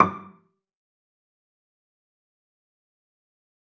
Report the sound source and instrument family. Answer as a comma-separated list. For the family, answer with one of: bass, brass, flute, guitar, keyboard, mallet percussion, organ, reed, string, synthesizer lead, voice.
acoustic, string